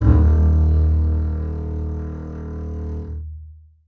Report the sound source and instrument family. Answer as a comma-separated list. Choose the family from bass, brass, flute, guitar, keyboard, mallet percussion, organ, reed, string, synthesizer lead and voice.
acoustic, string